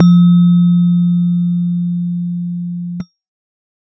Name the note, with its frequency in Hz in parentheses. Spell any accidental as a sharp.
F3 (174.6 Hz)